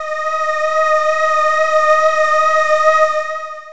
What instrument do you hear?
synthesizer voice